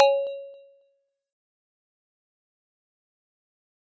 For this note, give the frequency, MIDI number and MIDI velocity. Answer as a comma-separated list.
554.4 Hz, 73, 100